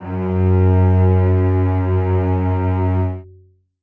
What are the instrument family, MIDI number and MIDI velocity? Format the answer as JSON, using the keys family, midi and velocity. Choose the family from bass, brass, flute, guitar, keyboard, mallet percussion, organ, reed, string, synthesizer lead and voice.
{"family": "string", "midi": 42, "velocity": 100}